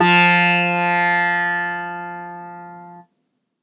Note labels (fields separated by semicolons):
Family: guitar; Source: acoustic; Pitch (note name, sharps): F3; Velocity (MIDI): 75